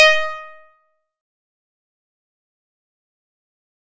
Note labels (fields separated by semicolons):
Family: guitar; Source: acoustic; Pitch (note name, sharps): D#5; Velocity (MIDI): 50; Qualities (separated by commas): distorted, fast decay, percussive